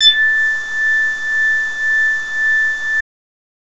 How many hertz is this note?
1760 Hz